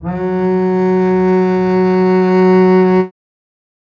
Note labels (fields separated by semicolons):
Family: string; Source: acoustic; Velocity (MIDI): 25; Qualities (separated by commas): reverb